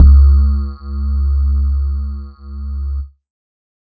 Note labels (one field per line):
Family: synthesizer lead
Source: synthesizer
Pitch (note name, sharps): C#2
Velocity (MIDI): 100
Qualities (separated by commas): distorted